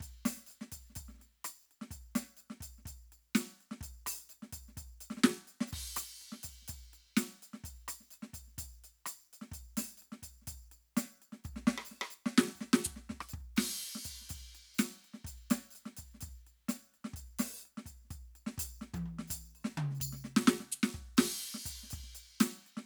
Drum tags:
Middle Eastern
beat
126 BPM
4/4
crash, percussion, snare, cross-stick, high tom, mid tom, kick

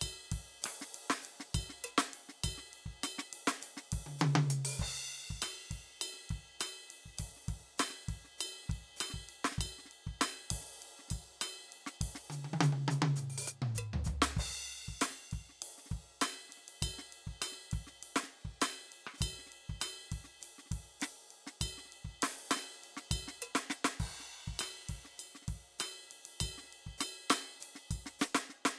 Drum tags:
funk
beat
100 BPM
4/4
crash, ride, ride bell, closed hi-hat, hi-hat pedal, percussion, snare, cross-stick, high tom, mid tom, floor tom, kick

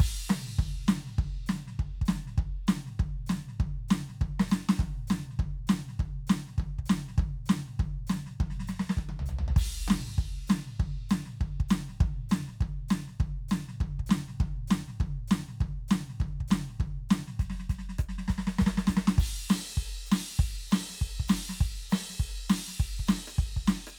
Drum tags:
rockabilly
beat
200 BPM
4/4
crash, hi-hat pedal, snare, cross-stick, high tom, floor tom, kick

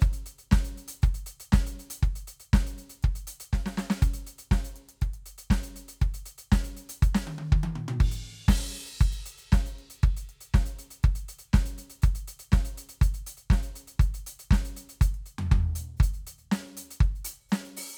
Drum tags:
disco
beat
120 BPM
4/4
crash, ride, closed hi-hat, open hi-hat, hi-hat pedal, snare, high tom, mid tom, floor tom, kick

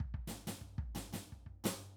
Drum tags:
Afro-Cuban bembé
fill
122 BPM
4/4
snare, floor tom, kick

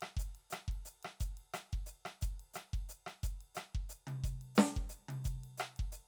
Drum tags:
chacarera
beat
118 BPM
4/4
ride, hi-hat pedal, snare, cross-stick, high tom, kick

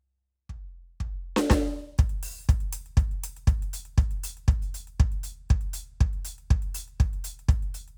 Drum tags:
disco
beat
120 BPM
4/4
closed hi-hat, open hi-hat, hi-hat pedal, snare, kick

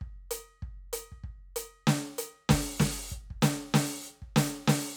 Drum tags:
funk
beat
96 BPM
4/4
closed hi-hat, open hi-hat, hi-hat pedal, snare, kick

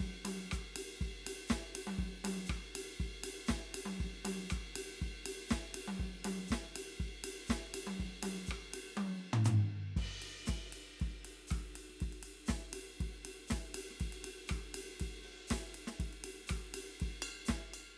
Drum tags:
disco
beat
120 BPM
4/4
crash, ride, ride bell, closed hi-hat, hi-hat pedal, snare, cross-stick, high tom, floor tom, kick

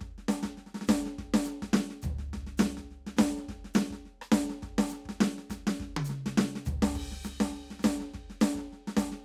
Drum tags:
New Orleans shuffle
beat
104 BPM
4/4
crash, hi-hat pedal, snare, cross-stick, high tom, floor tom, kick

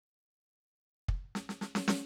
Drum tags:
country
fill
114 BPM
4/4
snare, kick

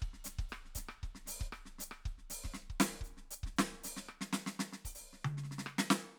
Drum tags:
jazz-funk
beat
116 BPM
4/4
open hi-hat, hi-hat pedal, snare, cross-stick, high tom, kick

